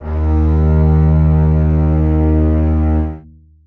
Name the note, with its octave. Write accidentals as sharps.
D#2